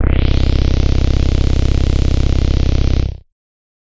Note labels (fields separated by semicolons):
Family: bass; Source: synthesizer; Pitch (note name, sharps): C0; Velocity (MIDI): 75; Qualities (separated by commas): bright, distorted